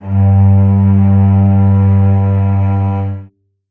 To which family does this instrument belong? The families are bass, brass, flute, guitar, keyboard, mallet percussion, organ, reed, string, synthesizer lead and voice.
string